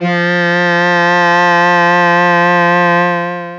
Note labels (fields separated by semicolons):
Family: voice; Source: synthesizer; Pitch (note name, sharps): F3; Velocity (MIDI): 127; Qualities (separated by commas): distorted, long release